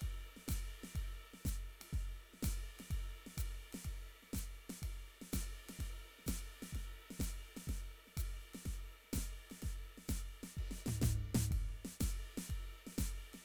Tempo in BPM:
125 BPM